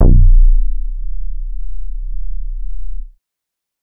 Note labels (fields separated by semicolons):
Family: bass; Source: synthesizer; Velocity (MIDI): 75; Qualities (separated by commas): distorted